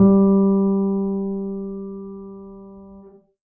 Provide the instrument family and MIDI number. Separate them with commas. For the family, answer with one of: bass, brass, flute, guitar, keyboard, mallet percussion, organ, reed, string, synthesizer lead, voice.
keyboard, 55